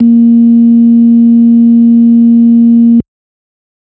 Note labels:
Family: organ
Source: electronic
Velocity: 25

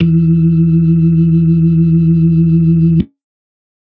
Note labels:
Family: organ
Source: electronic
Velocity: 100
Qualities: dark

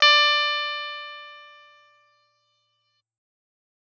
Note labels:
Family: guitar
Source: electronic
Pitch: D5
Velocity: 100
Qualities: bright

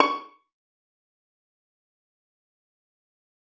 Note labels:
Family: string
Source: acoustic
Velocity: 75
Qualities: fast decay, percussive, reverb

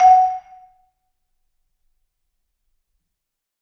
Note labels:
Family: mallet percussion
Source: acoustic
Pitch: F#5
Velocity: 127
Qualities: percussive, reverb

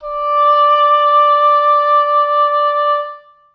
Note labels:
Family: reed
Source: acoustic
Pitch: D5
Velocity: 75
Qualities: reverb

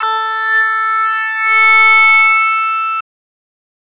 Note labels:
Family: voice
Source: synthesizer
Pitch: A4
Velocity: 100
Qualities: bright, distorted

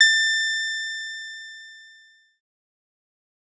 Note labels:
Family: bass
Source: synthesizer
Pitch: A6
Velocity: 100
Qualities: bright, distorted, fast decay

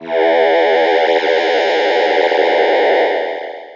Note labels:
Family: voice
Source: synthesizer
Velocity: 127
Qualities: bright, distorted, long release

